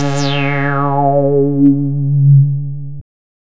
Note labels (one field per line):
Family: bass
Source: synthesizer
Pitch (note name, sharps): C#3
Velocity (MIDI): 127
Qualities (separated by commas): bright, distorted